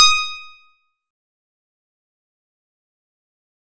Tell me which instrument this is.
acoustic guitar